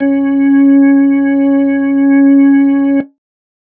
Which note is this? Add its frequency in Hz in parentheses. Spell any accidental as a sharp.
C#4 (277.2 Hz)